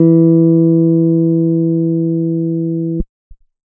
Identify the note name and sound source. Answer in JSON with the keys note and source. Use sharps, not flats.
{"note": "E3", "source": "electronic"}